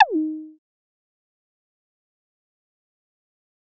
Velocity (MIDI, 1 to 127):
50